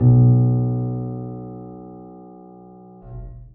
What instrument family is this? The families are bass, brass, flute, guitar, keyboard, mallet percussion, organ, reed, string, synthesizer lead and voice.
keyboard